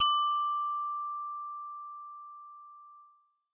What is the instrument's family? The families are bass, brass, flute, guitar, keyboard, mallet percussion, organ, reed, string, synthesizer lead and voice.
bass